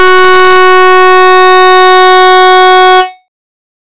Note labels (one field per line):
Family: bass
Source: synthesizer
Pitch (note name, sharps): F#4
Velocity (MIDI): 50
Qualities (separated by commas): bright, distorted